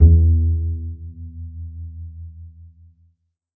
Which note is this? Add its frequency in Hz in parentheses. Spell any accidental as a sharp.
E2 (82.41 Hz)